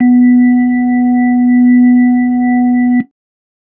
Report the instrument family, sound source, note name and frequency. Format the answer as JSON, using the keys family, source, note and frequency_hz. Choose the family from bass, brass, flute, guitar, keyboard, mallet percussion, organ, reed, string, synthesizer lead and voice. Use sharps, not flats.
{"family": "keyboard", "source": "electronic", "note": "B3", "frequency_hz": 246.9}